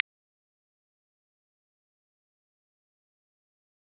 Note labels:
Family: guitar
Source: electronic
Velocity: 100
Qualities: fast decay, percussive

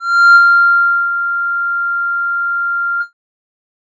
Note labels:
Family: bass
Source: synthesizer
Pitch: F6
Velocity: 127

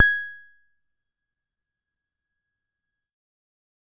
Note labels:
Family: keyboard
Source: electronic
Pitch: G#6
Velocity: 25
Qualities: fast decay, percussive, reverb

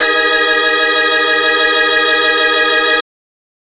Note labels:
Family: organ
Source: electronic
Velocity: 127

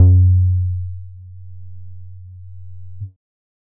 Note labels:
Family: bass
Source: synthesizer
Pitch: F#2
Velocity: 25

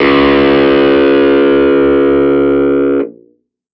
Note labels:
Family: keyboard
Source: electronic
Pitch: C#2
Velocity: 127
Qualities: distorted

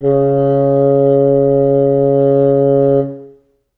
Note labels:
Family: reed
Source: acoustic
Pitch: C#3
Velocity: 25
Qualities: reverb

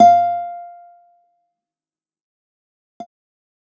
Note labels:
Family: guitar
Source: electronic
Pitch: F5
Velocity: 75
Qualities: fast decay, percussive

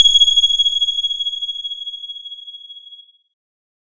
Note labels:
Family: keyboard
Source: electronic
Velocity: 50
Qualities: bright

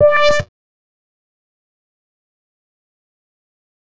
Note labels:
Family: bass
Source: synthesizer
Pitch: D5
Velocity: 25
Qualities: fast decay, percussive

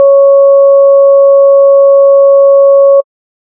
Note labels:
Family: bass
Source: synthesizer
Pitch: C#5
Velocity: 127

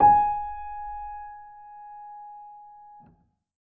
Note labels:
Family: keyboard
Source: acoustic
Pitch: G#5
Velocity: 25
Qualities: reverb

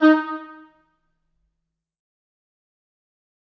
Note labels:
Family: reed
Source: acoustic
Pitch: D#4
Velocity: 100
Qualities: fast decay, percussive, reverb

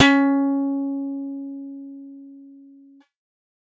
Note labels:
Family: guitar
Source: synthesizer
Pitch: C#4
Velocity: 127

